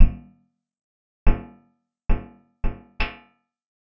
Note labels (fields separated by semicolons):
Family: guitar; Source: acoustic; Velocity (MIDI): 75; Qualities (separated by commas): percussive, reverb